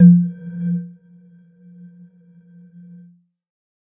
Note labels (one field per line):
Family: mallet percussion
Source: electronic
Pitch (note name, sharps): F3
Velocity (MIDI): 75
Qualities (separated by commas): dark, non-linear envelope